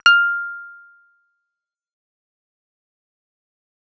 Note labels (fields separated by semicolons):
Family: bass; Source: synthesizer; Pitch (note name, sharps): F6; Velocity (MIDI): 75; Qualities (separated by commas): fast decay